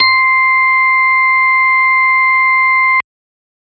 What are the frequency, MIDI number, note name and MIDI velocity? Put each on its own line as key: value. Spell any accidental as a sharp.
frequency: 1047 Hz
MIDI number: 84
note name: C6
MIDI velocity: 127